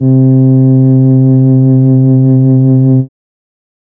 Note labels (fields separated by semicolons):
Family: keyboard; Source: synthesizer; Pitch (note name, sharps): C3; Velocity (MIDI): 100; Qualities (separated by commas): dark